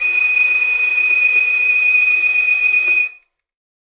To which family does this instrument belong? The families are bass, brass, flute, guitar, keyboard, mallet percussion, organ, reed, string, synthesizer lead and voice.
string